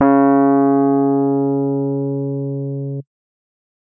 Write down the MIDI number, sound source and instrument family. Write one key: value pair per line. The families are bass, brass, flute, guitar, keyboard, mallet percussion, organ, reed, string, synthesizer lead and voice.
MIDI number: 49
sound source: electronic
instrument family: keyboard